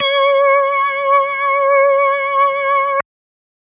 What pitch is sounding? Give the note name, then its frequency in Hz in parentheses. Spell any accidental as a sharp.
C#5 (554.4 Hz)